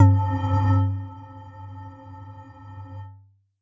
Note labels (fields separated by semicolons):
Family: mallet percussion; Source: electronic; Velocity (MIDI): 127; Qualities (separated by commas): dark, non-linear envelope